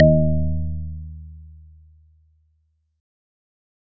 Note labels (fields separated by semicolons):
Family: organ; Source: electronic; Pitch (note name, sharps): D#2; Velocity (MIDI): 127